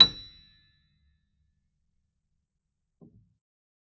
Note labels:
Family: keyboard; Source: acoustic; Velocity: 50; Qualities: fast decay, percussive

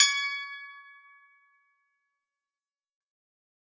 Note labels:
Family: guitar; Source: acoustic; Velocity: 100; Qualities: bright, fast decay

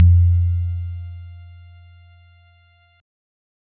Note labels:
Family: keyboard; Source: electronic; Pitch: F2; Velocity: 50; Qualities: dark

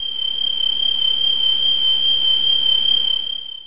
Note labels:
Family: voice; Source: synthesizer; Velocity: 127; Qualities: bright, distorted, long release

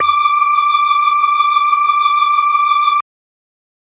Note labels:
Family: organ; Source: electronic; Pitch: D6; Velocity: 127; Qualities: bright

